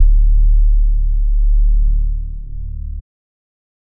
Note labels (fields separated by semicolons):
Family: bass; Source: synthesizer; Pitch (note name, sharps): D1; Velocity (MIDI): 25; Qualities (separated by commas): dark